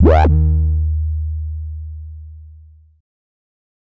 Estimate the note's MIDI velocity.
75